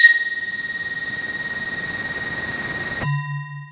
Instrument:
synthesizer voice